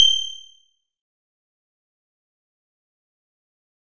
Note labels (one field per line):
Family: bass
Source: synthesizer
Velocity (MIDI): 127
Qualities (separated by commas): bright, distorted, fast decay, percussive